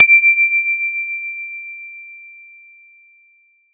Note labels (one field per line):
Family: mallet percussion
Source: acoustic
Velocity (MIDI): 50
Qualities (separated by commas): bright, multiphonic